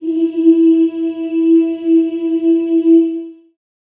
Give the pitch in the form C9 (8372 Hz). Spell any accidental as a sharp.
E4 (329.6 Hz)